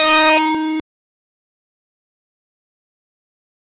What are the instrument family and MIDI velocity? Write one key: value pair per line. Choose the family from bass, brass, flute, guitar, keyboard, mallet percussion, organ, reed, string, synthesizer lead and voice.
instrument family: bass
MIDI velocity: 100